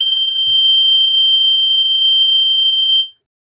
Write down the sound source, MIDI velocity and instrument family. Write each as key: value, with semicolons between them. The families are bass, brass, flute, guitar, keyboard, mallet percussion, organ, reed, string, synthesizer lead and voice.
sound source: acoustic; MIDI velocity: 50; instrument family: reed